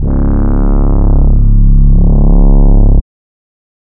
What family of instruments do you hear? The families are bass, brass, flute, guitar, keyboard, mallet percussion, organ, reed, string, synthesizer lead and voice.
reed